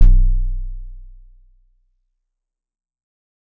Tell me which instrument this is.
acoustic keyboard